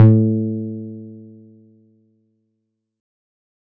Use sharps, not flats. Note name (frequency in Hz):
A2 (110 Hz)